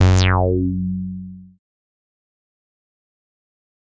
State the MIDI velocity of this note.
127